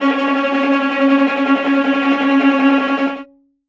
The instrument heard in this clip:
acoustic string instrument